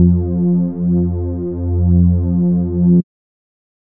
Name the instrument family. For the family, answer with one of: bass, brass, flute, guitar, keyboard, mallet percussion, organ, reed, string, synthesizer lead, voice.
bass